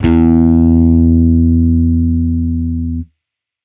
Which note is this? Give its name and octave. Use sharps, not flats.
E2